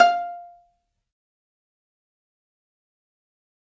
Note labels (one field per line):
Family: string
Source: acoustic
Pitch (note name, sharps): F5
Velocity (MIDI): 127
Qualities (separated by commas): fast decay, percussive, reverb